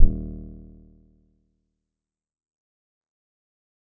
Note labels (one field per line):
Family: guitar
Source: acoustic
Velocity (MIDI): 50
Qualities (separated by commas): dark, percussive